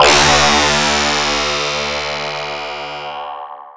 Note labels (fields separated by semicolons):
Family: mallet percussion; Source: electronic; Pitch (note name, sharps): D2; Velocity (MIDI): 100; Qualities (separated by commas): bright, distorted, long release, non-linear envelope